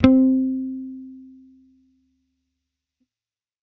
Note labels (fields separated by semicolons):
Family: bass; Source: electronic; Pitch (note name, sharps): C4; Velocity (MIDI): 127; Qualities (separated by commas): fast decay